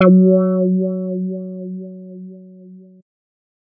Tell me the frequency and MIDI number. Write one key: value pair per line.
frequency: 185 Hz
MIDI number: 54